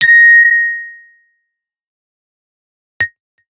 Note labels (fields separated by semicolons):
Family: guitar; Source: electronic; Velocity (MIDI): 50; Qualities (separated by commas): distorted, fast decay